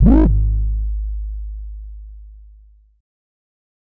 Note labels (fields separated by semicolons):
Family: bass; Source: synthesizer; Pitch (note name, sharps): G#1; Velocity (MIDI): 50; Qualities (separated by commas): distorted